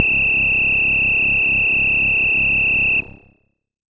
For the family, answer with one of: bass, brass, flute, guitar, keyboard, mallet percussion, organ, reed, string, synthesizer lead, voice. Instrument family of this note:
bass